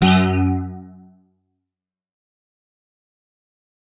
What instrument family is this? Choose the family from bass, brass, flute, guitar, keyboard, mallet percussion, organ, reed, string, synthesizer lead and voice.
guitar